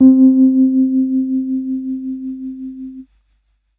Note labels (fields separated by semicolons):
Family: keyboard; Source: electronic; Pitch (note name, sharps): C4; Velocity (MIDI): 50; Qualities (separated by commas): dark